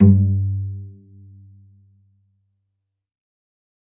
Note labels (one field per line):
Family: string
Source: acoustic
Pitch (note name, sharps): G2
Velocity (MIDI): 75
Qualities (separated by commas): dark, reverb